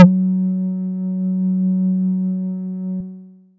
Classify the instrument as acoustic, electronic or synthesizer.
synthesizer